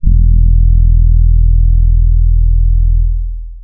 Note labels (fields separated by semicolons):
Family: keyboard; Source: electronic; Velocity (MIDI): 100; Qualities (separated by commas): dark, long release